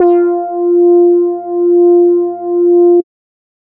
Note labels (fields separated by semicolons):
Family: bass; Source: synthesizer; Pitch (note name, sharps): F4; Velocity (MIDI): 75